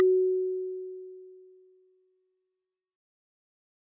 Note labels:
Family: mallet percussion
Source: acoustic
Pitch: F#4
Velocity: 127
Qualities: bright, fast decay

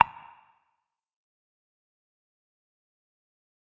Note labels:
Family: guitar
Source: electronic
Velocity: 25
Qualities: distorted, fast decay, percussive

